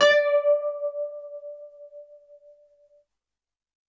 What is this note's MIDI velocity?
127